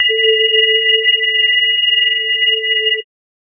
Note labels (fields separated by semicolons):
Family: mallet percussion; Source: electronic; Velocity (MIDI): 75; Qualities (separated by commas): multiphonic, non-linear envelope